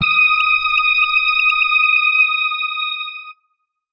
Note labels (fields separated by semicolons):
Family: guitar; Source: electronic; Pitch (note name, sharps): D#6; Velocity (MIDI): 127